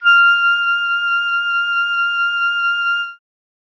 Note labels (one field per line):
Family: reed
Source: acoustic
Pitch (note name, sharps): F6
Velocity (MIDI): 75